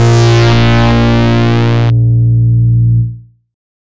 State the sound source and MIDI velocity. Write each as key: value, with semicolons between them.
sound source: synthesizer; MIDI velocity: 127